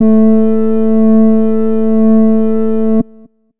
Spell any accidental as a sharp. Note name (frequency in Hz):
A3 (220 Hz)